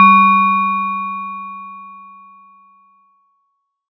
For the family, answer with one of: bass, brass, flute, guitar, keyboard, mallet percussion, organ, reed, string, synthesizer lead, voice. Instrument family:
mallet percussion